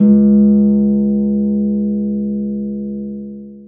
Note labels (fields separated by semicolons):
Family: string; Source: acoustic; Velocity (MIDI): 25; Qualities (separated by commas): long release, reverb